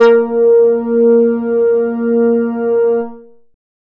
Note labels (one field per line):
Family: bass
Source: synthesizer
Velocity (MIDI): 75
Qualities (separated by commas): distorted